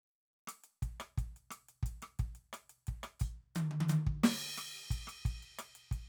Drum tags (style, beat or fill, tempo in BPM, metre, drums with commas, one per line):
chacarera
beat
118 BPM
4/4
crash, closed hi-hat, hi-hat pedal, snare, cross-stick, high tom, kick